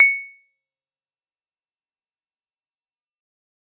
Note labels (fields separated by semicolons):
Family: guitar; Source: synthesizer; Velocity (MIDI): 75; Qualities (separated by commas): bright, fast decay